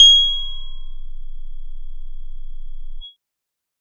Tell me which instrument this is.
synthesizer bass